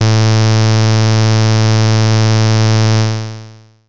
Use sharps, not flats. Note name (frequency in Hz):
A2 (110 Hz)